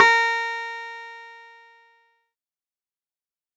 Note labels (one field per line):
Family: keyboard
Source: electronic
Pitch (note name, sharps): A#4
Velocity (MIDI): 75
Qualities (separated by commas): distorted, fast decay